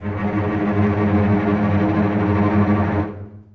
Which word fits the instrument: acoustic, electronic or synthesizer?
acoustic